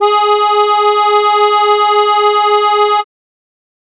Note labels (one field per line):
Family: keyboard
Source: acoustic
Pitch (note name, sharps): G#4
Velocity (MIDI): 127